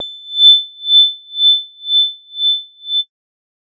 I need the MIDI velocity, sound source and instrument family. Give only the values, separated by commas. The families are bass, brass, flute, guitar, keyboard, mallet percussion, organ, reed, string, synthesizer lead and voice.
25, synthesizer, bass